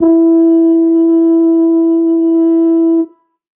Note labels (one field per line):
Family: brass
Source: acoustic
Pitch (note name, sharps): E4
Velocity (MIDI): 25